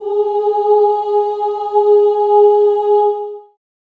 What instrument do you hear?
acoustic voice